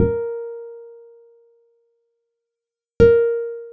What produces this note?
acoustic guitar